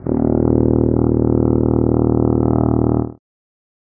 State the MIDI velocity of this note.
75